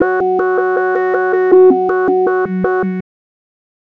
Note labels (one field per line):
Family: bass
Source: synthesizer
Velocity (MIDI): 127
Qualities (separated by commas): tempo-synced